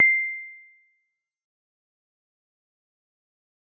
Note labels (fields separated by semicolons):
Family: mallet percussion; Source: acoustic; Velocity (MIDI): 127; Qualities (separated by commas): fast decay, percussive